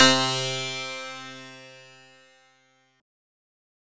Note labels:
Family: synthesizer lead; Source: synthesizer; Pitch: C3; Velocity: 100; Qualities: bright, distorted

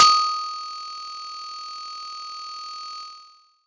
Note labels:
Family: mallet percussion; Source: acoustic; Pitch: D#6; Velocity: 75; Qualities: bright, distorted

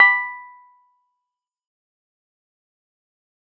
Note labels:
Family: keyboard; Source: electronic; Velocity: 25; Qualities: fast decay, percussive

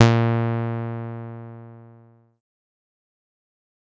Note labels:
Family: bass; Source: synthesizer; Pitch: A#2; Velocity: 75; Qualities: distorted, fast decay

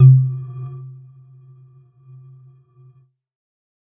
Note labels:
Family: mallet percussion; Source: electronic; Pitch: C3; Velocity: 75; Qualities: dark, non-linear envelope, percussive

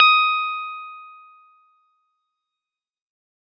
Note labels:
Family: keyboard; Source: electronic; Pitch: D#6; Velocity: 127; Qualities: fast decay

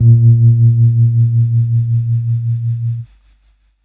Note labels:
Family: keyboard; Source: electronic; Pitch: A#2; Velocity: 25; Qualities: dark

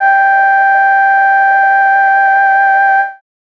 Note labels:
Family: voice; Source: synthesizer; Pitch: G5; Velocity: 100

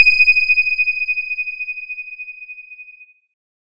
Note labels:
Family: keyboard; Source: electronic; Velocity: 50; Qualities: bright

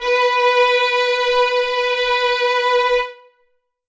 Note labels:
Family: string; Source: acoustic; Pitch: B4; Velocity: 100; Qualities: reverb

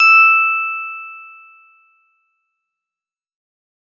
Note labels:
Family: guitar; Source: synthesizer; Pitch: E6; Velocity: 127; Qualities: bright

